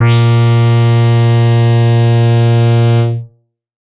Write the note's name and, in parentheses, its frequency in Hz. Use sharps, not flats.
A#2 (116.5 Hz)